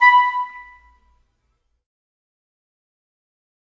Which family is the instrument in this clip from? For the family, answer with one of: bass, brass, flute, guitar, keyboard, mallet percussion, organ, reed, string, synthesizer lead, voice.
reed